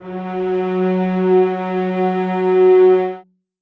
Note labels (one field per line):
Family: string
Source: acoustic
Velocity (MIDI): 25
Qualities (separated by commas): reverb